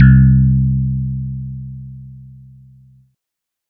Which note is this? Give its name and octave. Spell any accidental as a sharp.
C2